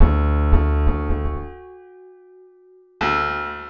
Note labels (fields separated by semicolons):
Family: guitar; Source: acoustic; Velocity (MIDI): 50; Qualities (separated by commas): reverb